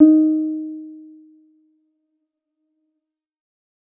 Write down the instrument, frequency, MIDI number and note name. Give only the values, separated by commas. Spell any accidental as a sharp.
electronic keyboard, 311.1 Hz, 63, D#4